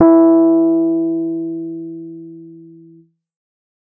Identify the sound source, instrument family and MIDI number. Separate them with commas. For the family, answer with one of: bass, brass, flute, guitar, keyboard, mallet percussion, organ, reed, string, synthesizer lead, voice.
electronic, keyboard, 64